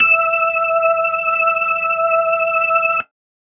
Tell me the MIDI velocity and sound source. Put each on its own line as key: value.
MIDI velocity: 25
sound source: electronic